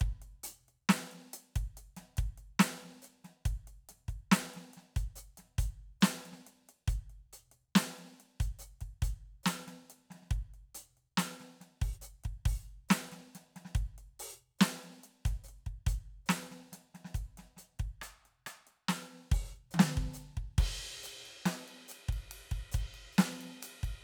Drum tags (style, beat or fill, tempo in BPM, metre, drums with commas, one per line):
half-time rock
beat
140 BPM
4/4
crash, ride, closed hi-hat, open hi-hat, hi-hat pedal, snare, cross-stick, high tom, kick